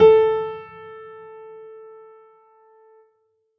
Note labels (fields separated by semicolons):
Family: keyboard; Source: acoustic; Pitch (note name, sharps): A4; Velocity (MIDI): 100; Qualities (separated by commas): reverb